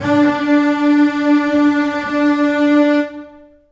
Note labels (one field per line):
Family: string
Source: acoustic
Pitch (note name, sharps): D4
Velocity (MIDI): 127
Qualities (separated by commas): long release, reverb